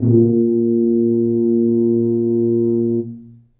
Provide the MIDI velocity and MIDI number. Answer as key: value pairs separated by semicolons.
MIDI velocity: 50; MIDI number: 46